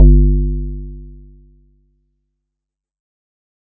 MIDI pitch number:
31